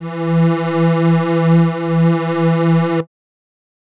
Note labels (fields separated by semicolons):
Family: reed; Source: acoustic; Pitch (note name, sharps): E3; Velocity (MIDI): 75